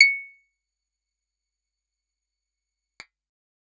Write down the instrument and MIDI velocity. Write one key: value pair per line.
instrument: acoustic guitar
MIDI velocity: 127